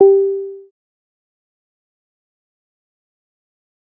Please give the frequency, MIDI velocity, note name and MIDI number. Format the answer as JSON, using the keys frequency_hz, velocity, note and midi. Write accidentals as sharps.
{"frequency_hz": 392, "velocity": 127, "note": "G4", "midi": 67}